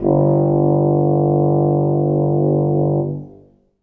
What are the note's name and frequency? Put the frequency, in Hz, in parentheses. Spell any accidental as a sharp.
G1 (49 Hz)